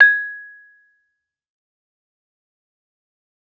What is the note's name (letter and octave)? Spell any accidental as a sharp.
G#6